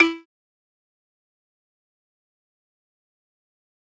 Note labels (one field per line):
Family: mallet percussion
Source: acoustic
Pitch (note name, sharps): E4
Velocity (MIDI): 127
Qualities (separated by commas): fast decay, percussive, reverb